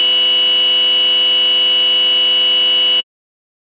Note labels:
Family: bass; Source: synthesizer; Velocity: 100; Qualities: bright, distorted

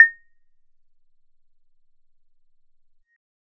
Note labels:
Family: bass; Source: synthesizer; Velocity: 25; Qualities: percussive

